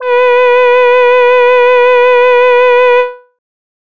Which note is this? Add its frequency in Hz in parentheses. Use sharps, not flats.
B4 (493.9 Hz)